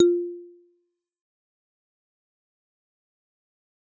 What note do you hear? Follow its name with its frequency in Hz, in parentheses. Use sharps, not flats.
F4 (349.2 Hz)